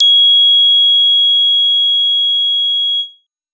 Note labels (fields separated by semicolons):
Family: bass; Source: synthesizer; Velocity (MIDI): 25; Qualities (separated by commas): bright, distorted